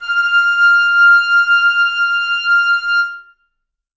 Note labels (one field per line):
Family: reed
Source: acoustic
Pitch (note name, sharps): F6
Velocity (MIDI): 75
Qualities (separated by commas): reverb